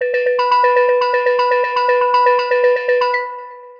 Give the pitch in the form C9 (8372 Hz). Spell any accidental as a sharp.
B4 (493.9 Hz)